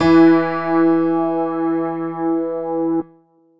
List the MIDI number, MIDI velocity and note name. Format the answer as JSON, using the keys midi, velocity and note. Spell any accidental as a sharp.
{"midi": 52, "velocity": 127, "note": "E3"}